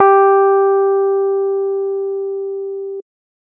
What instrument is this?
electronic keyboard